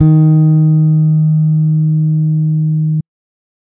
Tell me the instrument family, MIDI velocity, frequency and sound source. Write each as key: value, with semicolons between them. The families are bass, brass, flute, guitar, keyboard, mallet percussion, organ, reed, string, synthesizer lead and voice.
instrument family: bass; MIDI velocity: 50; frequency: 155.6 Hz; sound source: electronic